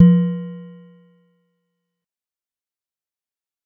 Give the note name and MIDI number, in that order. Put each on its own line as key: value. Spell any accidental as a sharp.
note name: F3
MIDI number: 53